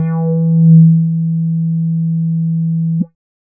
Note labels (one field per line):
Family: bass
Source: synthesizer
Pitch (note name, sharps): E3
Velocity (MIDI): 50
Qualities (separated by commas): dark, distorted